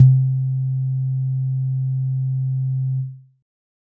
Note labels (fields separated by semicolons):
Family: keyboard; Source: electronic; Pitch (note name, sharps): C3; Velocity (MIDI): 75; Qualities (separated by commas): dark